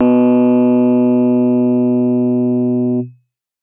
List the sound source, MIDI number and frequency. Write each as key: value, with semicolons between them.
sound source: acoustic; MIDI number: 47; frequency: 123.5 Hz